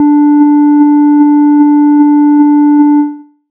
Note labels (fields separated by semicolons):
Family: bass; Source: synthesizer; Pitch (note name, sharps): D4; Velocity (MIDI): 75; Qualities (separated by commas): dark